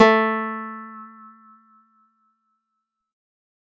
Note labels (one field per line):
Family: guitar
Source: acoustic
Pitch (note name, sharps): A3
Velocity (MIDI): 25